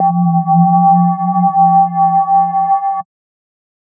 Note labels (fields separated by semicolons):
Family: mallet percussion; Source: electronic; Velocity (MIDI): 25; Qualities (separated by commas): multiphonic, non-linear envelope